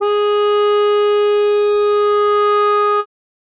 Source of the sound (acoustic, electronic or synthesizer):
acoustic